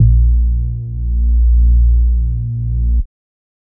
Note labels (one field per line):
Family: bass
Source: synthesizer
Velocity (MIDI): 25